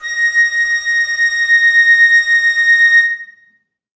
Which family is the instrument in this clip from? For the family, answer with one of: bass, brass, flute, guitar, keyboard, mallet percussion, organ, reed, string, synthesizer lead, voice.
flute